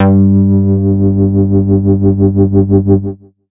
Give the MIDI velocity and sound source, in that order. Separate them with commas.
50, synthesizer